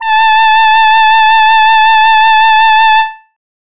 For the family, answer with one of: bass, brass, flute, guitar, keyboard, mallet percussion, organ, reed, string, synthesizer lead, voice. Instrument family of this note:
voice